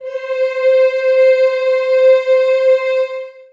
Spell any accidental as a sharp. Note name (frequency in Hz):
C5 (523.3 Hz)